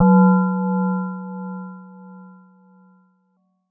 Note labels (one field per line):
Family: mallet percussion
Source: synthesizer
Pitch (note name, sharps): F#3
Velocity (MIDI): 75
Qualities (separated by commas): multiphonic